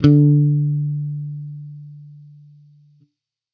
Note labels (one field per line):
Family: bass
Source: electronic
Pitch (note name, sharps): D3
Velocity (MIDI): 127